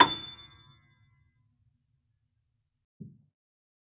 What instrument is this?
acoustic keyboard